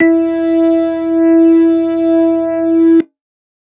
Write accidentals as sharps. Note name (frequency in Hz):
E4 (329.6 Hz)